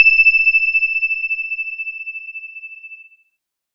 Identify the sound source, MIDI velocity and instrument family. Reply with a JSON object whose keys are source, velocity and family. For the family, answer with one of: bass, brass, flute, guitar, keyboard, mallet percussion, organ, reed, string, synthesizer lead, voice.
{"source": "electronic", "velocity": 25, "family": "keyboard"}